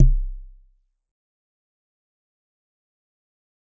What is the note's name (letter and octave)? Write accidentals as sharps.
C1